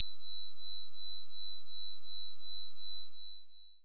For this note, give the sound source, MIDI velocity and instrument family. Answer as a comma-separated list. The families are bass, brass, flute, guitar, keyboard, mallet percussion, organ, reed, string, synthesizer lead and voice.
synthesizer, 100, bass